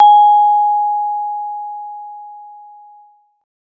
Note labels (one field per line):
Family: mallet percussion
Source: acoustic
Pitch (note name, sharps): G#5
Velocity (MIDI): 25